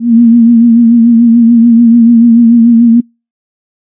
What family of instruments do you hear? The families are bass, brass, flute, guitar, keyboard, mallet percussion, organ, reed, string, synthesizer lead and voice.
flute